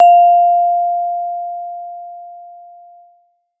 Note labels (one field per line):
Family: mallet percussion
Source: acoustic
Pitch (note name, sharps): F5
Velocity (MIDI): 100